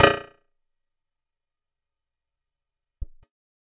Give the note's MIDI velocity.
50